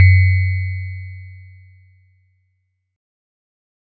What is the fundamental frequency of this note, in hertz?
92.5 Hz